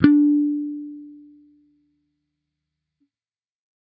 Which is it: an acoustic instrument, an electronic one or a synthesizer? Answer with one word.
electronic